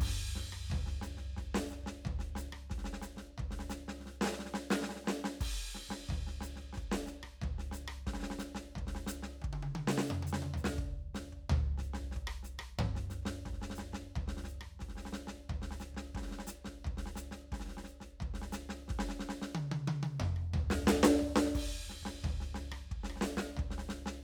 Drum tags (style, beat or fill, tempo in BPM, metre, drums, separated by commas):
samba, beat, 89 BPM, 4/4, crash, open hi-hat, hi-hat pedal, snare, cross-stick, high tom, mid tom, floor tom, kick